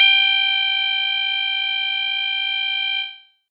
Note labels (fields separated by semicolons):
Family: keyboard; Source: electronic; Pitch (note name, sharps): G5; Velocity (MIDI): 127; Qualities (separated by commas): bright, distorted, multiphonic